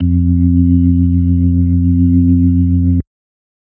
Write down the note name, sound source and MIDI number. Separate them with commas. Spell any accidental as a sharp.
F2, electronic, 41